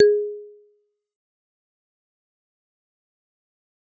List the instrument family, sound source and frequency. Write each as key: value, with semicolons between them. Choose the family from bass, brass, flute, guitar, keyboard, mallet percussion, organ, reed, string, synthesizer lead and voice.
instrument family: mallet percussion; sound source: acoustic; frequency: 415.3 Hz